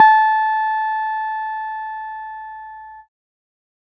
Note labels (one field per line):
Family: keyboard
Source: electronic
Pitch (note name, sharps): A5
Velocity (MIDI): 50